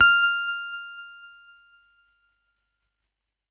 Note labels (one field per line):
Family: keyboard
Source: electronic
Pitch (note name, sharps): F6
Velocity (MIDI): 100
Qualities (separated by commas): distorted, tempo-synced